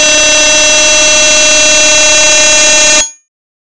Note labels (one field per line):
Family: bass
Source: synthesizer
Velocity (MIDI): 50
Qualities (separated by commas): bright, distorted